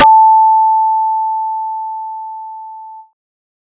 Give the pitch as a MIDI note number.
81